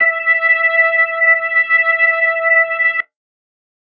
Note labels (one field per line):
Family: organ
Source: electronic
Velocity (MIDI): 75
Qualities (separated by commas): distorted